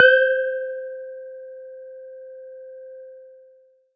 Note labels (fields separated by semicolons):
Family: mallet percussion; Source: acoustic; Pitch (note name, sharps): C5; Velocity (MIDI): 100